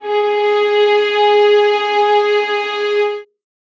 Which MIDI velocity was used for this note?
25